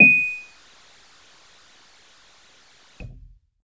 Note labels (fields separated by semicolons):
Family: keyboard; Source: electronic; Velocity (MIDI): 25; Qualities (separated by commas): percussive